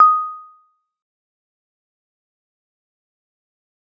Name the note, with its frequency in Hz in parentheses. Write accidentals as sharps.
D#6 (1245 Hz)